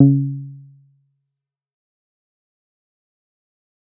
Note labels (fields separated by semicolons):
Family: guitar; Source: electronic; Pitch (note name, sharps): C#3; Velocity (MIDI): 25; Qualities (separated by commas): fast decay, percussive